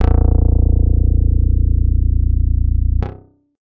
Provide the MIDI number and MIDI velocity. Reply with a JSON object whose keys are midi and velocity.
{"midi": 22, "velocity": 75}